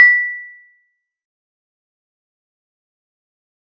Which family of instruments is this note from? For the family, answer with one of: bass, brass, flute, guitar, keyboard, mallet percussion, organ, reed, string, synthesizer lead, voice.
mallet percussion